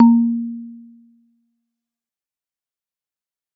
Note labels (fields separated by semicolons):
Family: mallet percussion; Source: acoustic; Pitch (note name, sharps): A#3; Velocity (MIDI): 25; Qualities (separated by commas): dark, fast decay